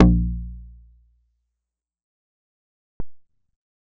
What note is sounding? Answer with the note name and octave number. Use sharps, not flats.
A#1